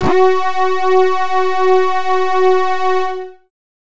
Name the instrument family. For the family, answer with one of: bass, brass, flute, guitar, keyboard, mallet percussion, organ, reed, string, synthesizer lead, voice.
bass